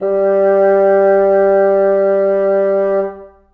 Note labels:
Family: reed; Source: acoustic; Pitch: G3; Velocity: 100; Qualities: reverb

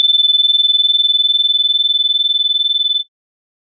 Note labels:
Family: organ; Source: electronic; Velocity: 25; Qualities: bright

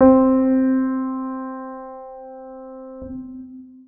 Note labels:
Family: organ; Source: electronic; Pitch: C4; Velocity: 25; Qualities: long release, reverb

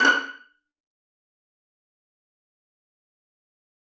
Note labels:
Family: string; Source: acoustic; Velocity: 75; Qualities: fast decay, percussive, reverb

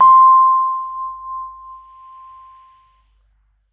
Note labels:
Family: keyboard; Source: electronic; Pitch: C6; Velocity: 50

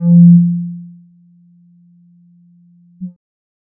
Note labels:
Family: bass; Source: synthesizer; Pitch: F3; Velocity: 25; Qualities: dark

